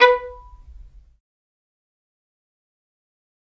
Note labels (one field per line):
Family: string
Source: acoustic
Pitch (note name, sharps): B4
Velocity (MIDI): 25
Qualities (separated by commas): fast decay, percussive, reverb